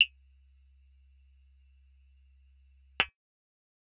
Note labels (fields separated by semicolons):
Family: bass; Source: synthesizer; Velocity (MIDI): 127; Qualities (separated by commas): percussive